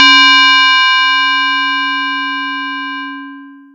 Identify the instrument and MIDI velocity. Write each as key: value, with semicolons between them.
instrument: acoustic mallet percussion instrument; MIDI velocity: 75